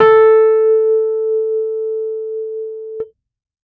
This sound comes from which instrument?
electronic keyboard